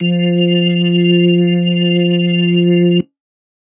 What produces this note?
electronic organ